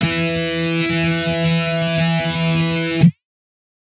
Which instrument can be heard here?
electronic guitar